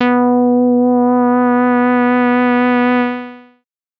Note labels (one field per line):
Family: bass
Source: synthesizer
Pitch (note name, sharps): B3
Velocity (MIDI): 25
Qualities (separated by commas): distorted, long release